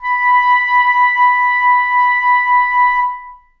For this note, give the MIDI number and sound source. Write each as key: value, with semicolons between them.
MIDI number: 83; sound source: acoustic